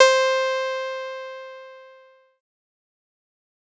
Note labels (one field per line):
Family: bass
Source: synthesizer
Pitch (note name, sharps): C5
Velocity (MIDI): 75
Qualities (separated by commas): distorted, fast decay